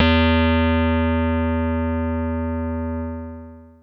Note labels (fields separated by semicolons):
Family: keyboard; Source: electronic; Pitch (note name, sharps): E2; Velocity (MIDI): 50; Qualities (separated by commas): distorted, long release